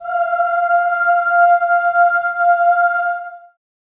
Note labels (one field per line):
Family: voice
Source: acoustic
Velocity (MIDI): 75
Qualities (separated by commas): long release, reverb